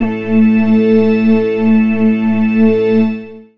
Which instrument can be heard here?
electronic organ